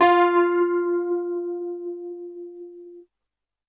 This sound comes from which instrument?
electronic keyboard